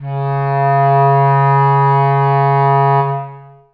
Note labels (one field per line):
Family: reed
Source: acoustic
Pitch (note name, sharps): C#3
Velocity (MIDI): 127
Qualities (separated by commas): long release, reverb